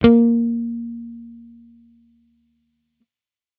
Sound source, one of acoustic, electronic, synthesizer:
electronic